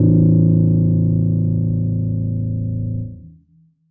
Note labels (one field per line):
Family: keyboard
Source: acoustic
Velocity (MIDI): 25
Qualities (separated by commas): dark